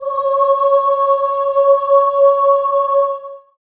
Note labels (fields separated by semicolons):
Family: voice; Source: acoustic; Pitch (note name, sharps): C#5; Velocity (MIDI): 50; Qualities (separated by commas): reverb